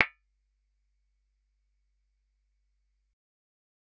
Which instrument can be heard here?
synthesizer bass